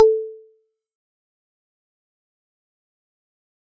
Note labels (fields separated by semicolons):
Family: mallet percussion; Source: acoustic; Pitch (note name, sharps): A4; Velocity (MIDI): 127; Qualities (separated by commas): fast decay, percussive